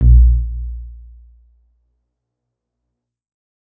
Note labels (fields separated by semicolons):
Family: keyboard; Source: electronic; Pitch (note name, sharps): A#1; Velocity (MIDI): 25; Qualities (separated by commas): dark